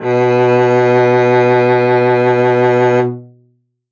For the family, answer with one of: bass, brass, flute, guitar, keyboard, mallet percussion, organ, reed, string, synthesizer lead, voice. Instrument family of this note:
string